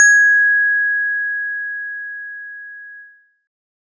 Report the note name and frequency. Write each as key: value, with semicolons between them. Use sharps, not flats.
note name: G#6; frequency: 1661 Hz